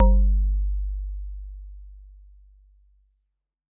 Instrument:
acoustic mallet percussion instrument